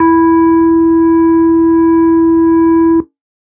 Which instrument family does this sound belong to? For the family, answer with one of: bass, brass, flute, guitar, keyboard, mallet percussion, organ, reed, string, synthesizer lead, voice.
organ